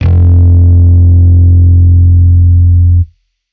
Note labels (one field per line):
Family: bass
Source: electronic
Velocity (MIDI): 75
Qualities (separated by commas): distorted